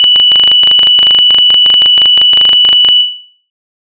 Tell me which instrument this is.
synthesizer bass